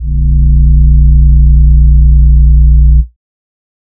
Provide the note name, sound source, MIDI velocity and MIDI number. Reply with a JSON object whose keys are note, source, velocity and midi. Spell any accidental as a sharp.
{"note": "A#0", "source": "synthesizer", "velocity": 75, "midi": 22}